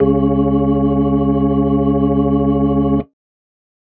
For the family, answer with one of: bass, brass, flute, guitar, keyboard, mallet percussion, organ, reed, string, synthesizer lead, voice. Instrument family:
organ